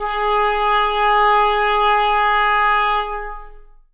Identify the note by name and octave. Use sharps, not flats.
G#4